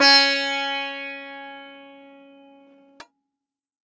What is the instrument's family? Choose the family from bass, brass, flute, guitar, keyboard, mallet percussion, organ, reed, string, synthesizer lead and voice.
guitar